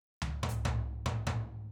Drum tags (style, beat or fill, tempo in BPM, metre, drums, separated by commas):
half-time rock, fill, 140 BPM, 4/4, hi-hat pedal, high tom, floor tom